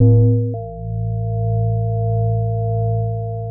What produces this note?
synthesizer mallet percussion instrument